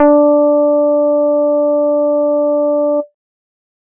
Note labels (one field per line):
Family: bass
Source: synthesizer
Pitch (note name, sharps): D4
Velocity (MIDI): 25